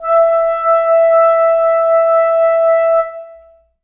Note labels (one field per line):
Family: reed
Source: acoustic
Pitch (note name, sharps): E5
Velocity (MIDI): 25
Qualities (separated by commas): long release, reverb